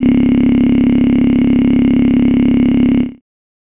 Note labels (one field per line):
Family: voice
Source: synthesizer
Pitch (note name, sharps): C#1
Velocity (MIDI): 100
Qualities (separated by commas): bright